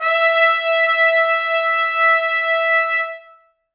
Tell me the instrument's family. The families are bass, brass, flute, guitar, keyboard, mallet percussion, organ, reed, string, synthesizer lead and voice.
brass